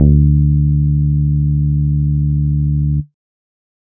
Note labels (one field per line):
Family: bass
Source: synthesizer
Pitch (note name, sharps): D2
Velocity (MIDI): 50